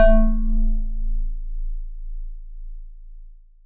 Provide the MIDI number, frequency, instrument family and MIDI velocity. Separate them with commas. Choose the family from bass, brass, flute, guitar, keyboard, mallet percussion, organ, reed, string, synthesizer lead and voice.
21, 27.5 Hz, mallet percussion, 100